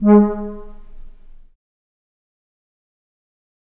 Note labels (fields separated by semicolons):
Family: flute; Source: acoustic; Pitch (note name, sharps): G#3; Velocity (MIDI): 50; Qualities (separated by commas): fast decay, reverb